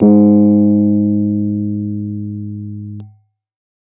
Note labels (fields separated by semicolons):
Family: keyboard; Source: electronic; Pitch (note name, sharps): G#2; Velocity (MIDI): 100; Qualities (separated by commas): dark